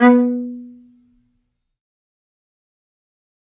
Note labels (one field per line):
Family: string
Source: acoustic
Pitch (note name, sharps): B3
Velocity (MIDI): 50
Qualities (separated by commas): fast decay, reverb